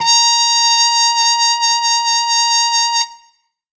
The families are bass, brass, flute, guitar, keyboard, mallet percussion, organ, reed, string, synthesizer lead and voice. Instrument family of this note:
brass